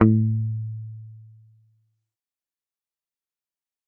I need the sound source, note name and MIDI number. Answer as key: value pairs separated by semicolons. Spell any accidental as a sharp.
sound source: electronic; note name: A2; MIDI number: 45